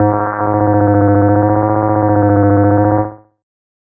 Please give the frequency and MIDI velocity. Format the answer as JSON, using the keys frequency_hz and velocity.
{"frequency_hz": 103.8, "velocity": 25}